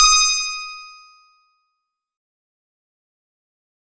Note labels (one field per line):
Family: guitar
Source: acoustic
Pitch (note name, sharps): D#6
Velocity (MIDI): 100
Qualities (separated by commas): bright, distorted, fast decay